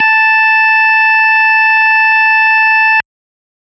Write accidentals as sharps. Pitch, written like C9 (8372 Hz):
A5 (880 Hz)